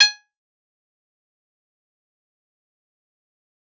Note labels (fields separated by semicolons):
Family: guitar; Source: acoustic; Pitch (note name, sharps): G#5; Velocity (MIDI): 25; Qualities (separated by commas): fast decay, percussive